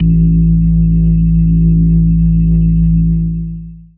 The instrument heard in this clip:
electronic organ